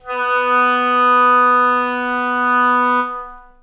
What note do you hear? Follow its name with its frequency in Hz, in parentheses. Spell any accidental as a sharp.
B3 (246.9 Hz)